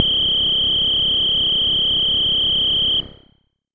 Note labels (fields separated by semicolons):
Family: bass; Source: synthesizer; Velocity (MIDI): 25